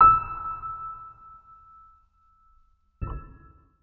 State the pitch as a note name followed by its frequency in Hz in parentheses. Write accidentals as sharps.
E6 (1319 Hz)